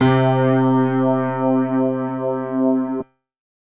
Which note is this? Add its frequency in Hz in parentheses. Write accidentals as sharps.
C3 (130.8 Hz)